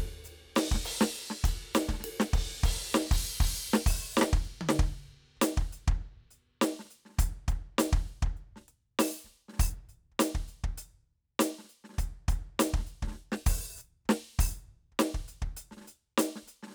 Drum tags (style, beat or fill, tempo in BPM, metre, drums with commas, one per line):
Latin funk
beat
100 BPM
4/4
crash, ride, ride bell, closed hi-hat, open hi-hat, hi-hat pedal, snare, high tom, kick